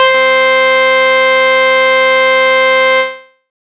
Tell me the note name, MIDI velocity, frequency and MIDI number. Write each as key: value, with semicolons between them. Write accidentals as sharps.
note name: C5; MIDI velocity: 75; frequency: 523.3 Hz; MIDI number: 72